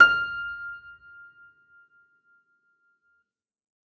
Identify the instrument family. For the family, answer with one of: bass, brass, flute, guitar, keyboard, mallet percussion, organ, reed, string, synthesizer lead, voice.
keyboard